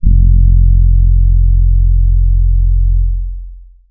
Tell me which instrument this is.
electronic keyboard